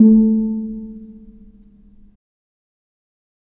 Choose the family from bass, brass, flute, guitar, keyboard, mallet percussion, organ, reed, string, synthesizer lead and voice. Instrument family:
mallet percussion